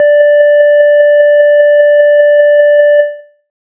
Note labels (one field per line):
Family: bass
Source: synthesizer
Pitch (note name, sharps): D5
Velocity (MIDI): 50